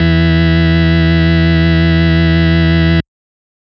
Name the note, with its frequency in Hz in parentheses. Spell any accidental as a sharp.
E2 (82.41 Hz)